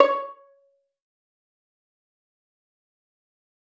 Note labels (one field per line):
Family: string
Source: acoustic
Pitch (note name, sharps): C#5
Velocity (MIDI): 127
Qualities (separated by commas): fast decay, percussive, reverb